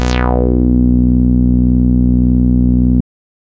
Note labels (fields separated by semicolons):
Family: bass; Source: synthesizer; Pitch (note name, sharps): B1; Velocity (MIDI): 100; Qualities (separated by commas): distorted